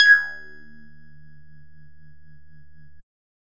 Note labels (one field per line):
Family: bass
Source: synthesizer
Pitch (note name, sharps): G#6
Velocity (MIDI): 127